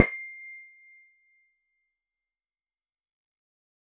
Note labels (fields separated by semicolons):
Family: keyboard; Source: electronic; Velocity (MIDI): 75; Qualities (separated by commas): fast decay, percussive